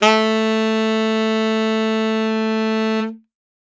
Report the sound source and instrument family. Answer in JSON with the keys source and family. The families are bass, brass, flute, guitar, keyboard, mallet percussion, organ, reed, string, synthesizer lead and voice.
{"source": "acoustic", "family": "reed"}